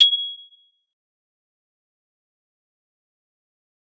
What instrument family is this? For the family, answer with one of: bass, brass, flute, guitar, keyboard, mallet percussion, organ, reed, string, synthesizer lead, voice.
mallet percussion